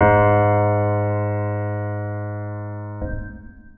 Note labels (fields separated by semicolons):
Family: organ; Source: electronic; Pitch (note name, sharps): G#2; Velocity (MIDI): 50; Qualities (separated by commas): long release, reverb